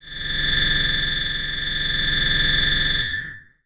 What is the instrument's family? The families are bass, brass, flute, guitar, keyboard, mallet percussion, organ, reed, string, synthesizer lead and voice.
bass